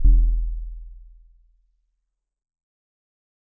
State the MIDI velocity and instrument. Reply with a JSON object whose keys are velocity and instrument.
{"velocity": 50, "instrument": "acoustic mallet percussion instrument"}